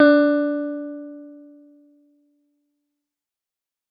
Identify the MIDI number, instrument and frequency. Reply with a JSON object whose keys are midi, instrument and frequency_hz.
{"midi": 62, "instrument": "synthesizer guitar", "frequency_hz": 293.7}